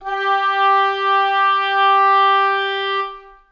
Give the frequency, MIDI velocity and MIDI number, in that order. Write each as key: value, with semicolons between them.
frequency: 392 Hz; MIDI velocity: 100; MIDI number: 67